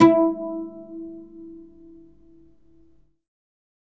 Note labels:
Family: guitar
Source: acoustic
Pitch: E4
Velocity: 50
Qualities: reverb

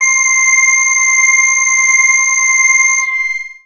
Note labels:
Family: bass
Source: synthesizer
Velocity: 100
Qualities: distorted, long release, multiphonic

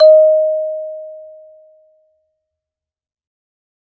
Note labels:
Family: mallet percussion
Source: acoustic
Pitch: D#5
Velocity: 25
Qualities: fast decay, reverb

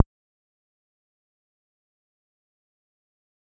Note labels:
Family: bass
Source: synthesizer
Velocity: 50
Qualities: fast decay, percussive

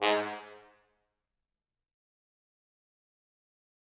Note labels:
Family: brass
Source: acoustic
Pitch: G#2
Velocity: 127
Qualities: bright, fast decay, percussive, reverb

